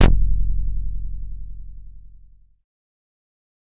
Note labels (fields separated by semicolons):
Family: bass; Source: synthesizer; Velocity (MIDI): 50; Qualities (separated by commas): distorted